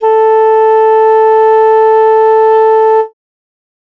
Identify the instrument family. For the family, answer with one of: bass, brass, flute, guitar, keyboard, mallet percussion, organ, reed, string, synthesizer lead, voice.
reed